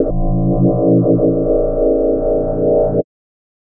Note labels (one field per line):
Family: mallet percussion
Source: synthesizer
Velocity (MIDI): 100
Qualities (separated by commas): multiphonic, non-linear envelope